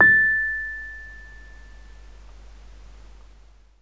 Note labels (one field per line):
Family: keyboard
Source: electronic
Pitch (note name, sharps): A6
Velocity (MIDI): 25